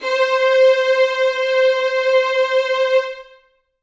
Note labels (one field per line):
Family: string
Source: acoustic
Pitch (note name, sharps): C5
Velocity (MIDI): 127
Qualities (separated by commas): reverb